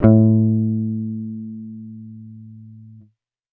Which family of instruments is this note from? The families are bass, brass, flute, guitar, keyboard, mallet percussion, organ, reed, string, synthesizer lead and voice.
bass